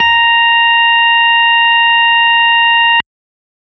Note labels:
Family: organ; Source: electronic; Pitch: A#5; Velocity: 25

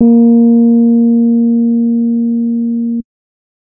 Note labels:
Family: keyboard; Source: electronic; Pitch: A#3; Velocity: 50; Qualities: dark

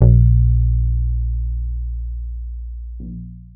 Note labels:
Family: guitar; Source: electronic; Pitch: A#1; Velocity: 50; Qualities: long release

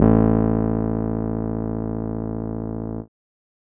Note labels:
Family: keyboard; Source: electronic; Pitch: A1; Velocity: 25

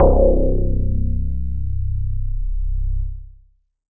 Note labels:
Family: synthesizer lead; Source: synthesizer; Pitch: C1; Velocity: 25

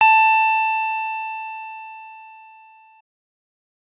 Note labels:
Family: keyboard; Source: electronic; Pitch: A5; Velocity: 127; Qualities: distorted

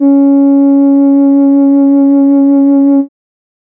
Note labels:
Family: keyboard; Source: synthesizer; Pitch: C#4; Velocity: 50; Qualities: dark

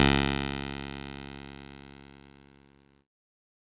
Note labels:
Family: keyboard; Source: electronic; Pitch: C#2; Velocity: 50; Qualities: bright, distorted

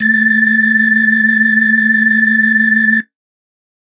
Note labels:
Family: organ; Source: electronic; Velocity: 127

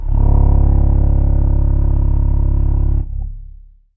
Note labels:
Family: reed; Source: acoustic; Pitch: C#1; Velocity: 75; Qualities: long release, reverb

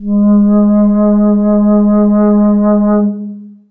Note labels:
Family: flute; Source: acoustic; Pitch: G#3; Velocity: 50; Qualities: dark, long release, reverb

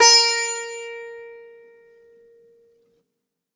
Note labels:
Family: guitar; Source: acoustic; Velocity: 75; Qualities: bright

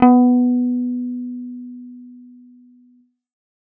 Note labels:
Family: bass; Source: synthesizer; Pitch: B3; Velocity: 75; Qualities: dark

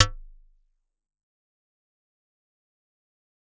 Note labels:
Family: mallet percussion; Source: acoustic; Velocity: 75; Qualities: fast decay, percussive

